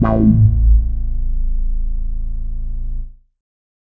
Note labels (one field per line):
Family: bass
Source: synthesizer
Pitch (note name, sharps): A0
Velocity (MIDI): 50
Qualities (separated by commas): distorted, non-linear envelope